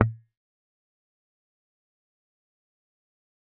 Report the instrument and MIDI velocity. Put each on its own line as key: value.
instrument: electronic guitar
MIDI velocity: 25